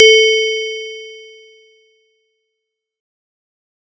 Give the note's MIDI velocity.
127